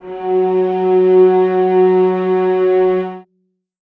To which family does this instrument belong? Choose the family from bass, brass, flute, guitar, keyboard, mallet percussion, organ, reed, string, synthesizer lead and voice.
string